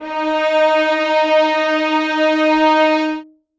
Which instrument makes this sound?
acoustic string instrument